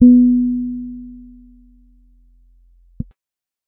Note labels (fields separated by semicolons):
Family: bass; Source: synthesizer; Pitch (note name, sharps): B3; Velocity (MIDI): 25; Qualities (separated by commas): dark